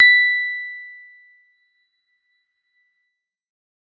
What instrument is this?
electronic keyboard